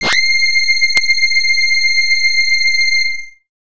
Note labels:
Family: bass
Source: synthesizer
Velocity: 127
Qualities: bright, distorted

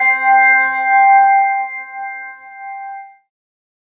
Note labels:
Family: keyboard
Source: synthesizer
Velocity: 127

